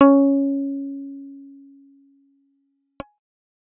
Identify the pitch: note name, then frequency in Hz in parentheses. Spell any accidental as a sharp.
C#4 (277.2 Hz)